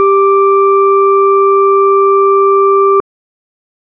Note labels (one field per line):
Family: organ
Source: electronic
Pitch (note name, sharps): G4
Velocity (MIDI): 75